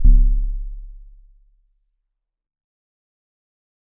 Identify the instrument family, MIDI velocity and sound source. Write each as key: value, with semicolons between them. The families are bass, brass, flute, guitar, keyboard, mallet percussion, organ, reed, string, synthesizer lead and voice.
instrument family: mallet percussion; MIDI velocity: 75; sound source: acoustic